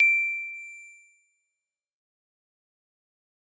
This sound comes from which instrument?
acoustic mallet percussion instrument